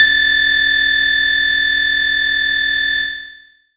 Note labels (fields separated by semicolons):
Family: bass; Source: synthesizer; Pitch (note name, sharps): A6; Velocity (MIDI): 50; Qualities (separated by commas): bright, distorted, long release